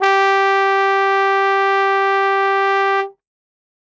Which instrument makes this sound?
acoustic brass instrument